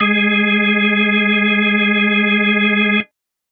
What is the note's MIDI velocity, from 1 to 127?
25